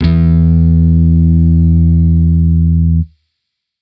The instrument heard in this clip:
electronic bass